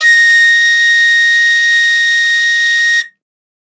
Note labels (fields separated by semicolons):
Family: flute; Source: acoustic; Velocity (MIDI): 100; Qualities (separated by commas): bright